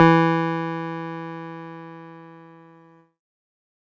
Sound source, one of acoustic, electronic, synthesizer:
electronic